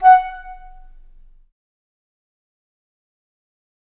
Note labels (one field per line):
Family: flute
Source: acoustic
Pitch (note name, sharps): F#5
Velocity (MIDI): 50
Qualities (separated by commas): fast decay, percussive, reverb